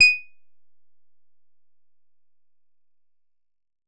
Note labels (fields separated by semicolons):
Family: guitar; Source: synthesizer; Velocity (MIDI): 50; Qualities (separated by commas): bright, percussive